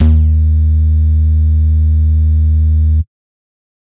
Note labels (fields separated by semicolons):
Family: bass; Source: synthesizer; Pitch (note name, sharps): D#2; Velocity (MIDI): 127; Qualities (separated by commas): bright, distorted